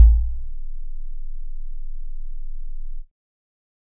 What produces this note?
electronic keyboard